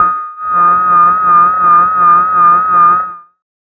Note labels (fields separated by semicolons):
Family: bass; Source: synthesizer; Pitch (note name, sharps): D#6; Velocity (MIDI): 100; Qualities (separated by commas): tempo-synced